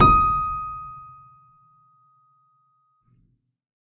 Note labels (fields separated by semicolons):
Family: keyboard; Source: acoustic; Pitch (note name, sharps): D#6; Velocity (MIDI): 100; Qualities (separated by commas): reverb